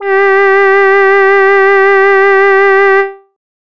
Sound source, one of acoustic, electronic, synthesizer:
synthesizer